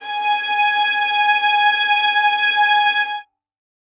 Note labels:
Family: string; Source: acoustic; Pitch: G#5; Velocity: 100; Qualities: reverb

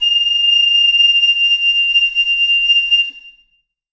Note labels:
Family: flute; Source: acoustic; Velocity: 25; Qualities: bright, reverb

